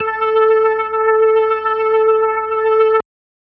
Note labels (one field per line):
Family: organ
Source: electronic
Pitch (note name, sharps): A4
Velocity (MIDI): 127